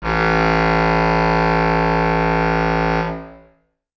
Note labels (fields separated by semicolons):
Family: reed; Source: acoustic; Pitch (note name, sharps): A1; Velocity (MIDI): 127; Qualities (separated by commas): reverb